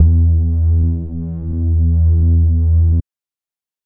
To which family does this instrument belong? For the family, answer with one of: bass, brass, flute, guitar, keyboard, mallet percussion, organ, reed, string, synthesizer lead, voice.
bass